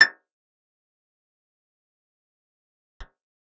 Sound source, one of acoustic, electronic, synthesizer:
acoustic